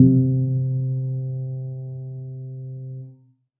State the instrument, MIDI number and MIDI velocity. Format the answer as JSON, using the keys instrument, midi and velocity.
{"instrument": "acoustic keyboard", "midi": 48, "velocity": 25}